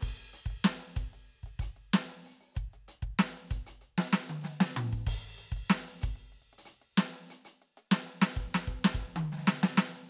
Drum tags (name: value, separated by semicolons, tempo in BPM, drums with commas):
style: rock; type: beat; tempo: 95 BPM; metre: 4/4; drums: crash, closed hi-hat, open hi-hat, hi-hat pedal, snare, high tom, mid tom, kick